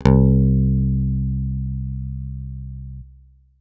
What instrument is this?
electronic guitar